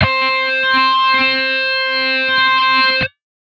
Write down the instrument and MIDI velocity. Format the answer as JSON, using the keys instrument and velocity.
{"instrument": "electronic guitar", "velocity": 127}